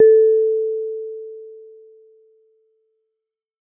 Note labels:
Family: mallet percussion; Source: acoustic; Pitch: A4; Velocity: 100

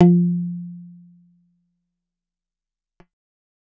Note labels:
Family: guitar; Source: acoustic; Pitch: F3; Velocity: 127; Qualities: dark, fast decay

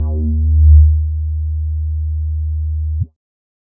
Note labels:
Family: bass; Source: synthesizer; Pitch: D#2; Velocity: 25; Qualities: dark, distorted

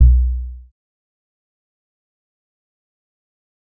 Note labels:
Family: bass; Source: synthesizer; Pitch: B1; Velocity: 75; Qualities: dark, fast decay, percussive

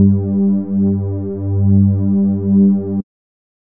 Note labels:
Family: bass; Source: synthesizer; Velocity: 75; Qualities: dark

